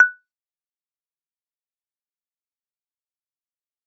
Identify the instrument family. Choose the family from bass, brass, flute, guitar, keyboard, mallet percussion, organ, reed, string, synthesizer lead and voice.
mallet percussion